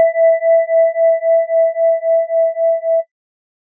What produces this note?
electronic organ